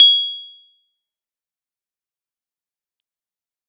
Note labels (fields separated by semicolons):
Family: keyboard; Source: electronic; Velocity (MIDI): 100; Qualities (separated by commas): bright, fast decay, percussive